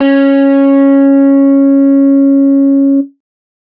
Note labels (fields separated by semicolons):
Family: guitar; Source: electronic; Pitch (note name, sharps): C#4; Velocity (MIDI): 50; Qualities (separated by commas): distorted